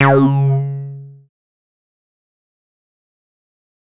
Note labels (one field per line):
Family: bass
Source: synthesizer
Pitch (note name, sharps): C#3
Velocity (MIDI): 100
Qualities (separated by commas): distorted, fast decay